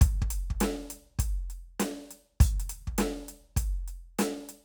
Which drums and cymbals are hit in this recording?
closed hi-hat, snare and kick